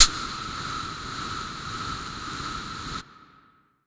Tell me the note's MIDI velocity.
75